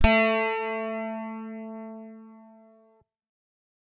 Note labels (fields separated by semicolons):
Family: guitar; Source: electronic; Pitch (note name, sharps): A3; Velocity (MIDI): 127